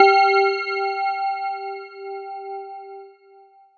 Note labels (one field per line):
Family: mallet percussion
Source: electronic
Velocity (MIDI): 50